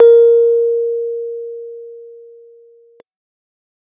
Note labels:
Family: keyboard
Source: electronic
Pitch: A#4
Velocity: 75

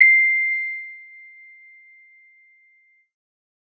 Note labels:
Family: keyboard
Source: electronic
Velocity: 25

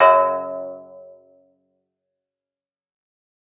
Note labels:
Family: guitar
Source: acoustic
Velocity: 25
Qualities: fast decay

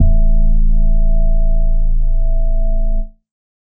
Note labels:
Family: organ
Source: electronic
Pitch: A0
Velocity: 75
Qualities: dark

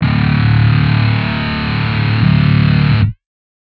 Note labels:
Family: guitar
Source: electronic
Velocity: 50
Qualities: bright, distorted

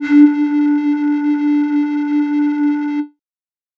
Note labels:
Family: flute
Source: synthesizer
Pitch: D4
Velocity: 50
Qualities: distorted

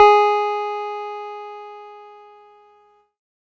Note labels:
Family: keyboard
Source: electronic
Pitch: G#4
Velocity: 50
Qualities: distorted

